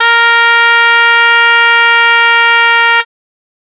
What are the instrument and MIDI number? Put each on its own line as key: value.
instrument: acoustic reed instrument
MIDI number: 70